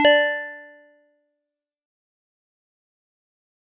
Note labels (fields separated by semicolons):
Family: mallet percussion; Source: acoustic; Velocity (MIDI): 127; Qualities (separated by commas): dark, fast decay, multiphonic, percussive